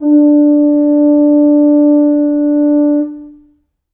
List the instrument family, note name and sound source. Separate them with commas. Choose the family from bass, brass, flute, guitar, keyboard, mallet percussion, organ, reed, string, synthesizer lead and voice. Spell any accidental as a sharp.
brass, D4, acoustic